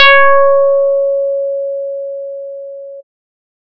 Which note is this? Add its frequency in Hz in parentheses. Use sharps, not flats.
C#5 (554.4 Hz)